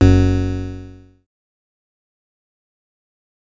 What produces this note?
synthesizer bass